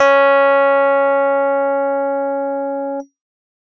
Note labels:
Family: keyboard; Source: electronic; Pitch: C#4; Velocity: 127; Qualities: distorted

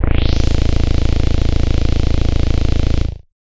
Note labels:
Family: bass; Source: synthesizer; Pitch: A-1; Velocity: 100; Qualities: bright, distorted

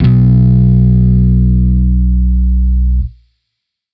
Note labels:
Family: bass; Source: electronic; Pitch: B1; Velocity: 50; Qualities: distorted

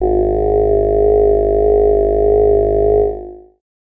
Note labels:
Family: voice; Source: synthesizer; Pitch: G#1; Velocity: 50; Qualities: long release

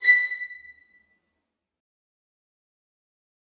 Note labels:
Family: string; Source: acoustic; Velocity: 25; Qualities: bright, fast decay, reverb

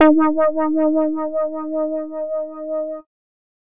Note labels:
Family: bass; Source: synthesizer; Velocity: 75; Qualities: dark, distorted

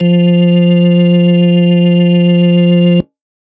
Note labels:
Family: organ; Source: electronic; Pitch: F3; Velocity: 75; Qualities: distorted

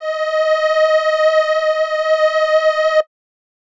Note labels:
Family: reed; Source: acoustic; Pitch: D#5; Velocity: 100

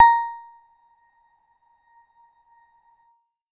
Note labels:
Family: keyboard; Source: electronic; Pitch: A#5; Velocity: 100; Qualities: percussive, reverb

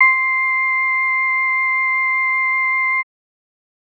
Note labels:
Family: organ; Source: electronic; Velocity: 25; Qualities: multiphonic

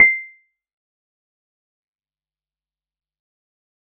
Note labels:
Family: guitar; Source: acoustic; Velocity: 75; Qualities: fast decay, percussive

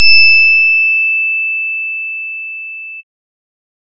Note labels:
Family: bass; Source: synthesizer; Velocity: 75; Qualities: bright, distorted

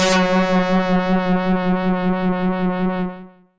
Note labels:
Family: bass; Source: synthesizer; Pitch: F#3; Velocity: 127; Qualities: bright, distorted, tempo-synced

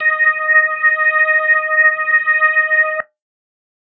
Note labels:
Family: organ; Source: electronic; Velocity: 75

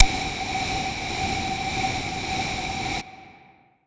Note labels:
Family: flute; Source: acoustic; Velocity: 127; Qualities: distorted

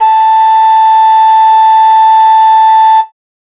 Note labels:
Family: flute; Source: acoustic; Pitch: A5; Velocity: 100

